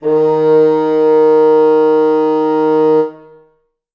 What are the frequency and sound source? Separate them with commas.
155.6 Hz, acoustic